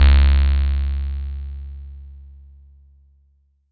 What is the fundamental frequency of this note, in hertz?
69.3 Hz